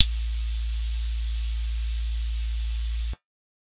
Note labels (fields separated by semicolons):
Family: bass; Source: synthesizer; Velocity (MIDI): 75